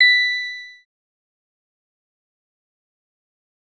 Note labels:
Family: synthesizer lead; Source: synthesizer; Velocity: 25; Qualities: fast decay

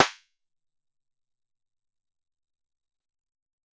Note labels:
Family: guitar; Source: synthesizer; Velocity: 25; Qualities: fast decay, percussive

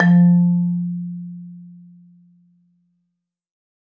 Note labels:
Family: mallet percussion; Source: acoustic; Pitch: F3; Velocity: 100; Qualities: dark, reverb

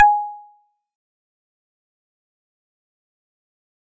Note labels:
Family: mallet percussion; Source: acoustic; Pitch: G#5; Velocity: 75; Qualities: fast decay, percussive

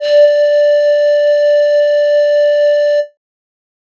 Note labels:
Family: flute; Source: synthesizer; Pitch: D5; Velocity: 127; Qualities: distorted

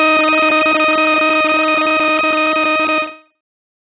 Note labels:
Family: bass; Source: synthesizer; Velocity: 127; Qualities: bright, distorted, non-linear envelope

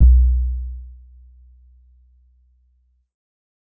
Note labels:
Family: keyboard; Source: electronic; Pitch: B1; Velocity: 50; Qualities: dark

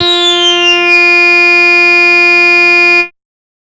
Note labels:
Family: bass; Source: synthesizer; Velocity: 75; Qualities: bright, distorted, multiphonic

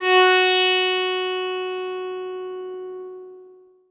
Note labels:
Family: guitar; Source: acoustic; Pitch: F#4; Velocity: 75; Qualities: bright, long release, reverb

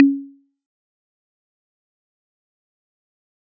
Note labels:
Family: mallet percussion; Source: acoustic; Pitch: C#4; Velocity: 75; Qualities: fast decay, percussive

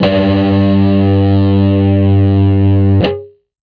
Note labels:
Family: guitar; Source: electronic; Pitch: G2; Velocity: 25; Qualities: distorted

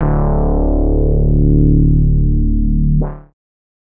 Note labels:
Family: bass; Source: synthesizer; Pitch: D1; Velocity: 25; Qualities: distorted, multiphonic

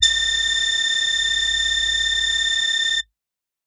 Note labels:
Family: voice; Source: synthesizer; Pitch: A6; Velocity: 100; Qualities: multiphonic

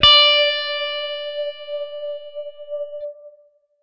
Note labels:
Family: guitar; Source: electronic; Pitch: D5; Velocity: 100; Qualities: bright, distorted

